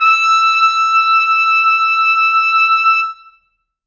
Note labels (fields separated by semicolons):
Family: brass; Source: acoustic; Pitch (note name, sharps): E6; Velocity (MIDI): 100; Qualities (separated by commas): reverb